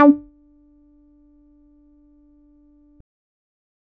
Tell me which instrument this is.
synthesizer bass